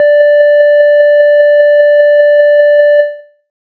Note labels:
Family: bass; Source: synthesizer; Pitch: D5; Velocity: 25

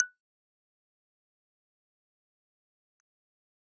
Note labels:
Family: keyboard; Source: electronic; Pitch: F#6; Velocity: 100; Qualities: fast decay, percussive

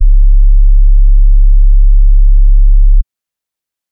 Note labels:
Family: bass; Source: synthesizer; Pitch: C#1; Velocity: 25; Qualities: dark

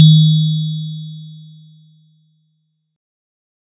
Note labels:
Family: mallet percussion; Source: acoustic; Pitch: D#3; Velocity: 25

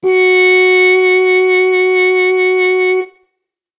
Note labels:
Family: brass; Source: acoustic; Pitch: F#4; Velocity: 75

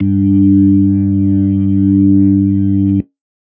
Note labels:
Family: organ; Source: electronic; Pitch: G2; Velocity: 25

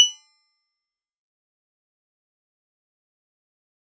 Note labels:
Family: mallet percussion; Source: acoustic; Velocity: 100; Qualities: bright, fast decay, percussive

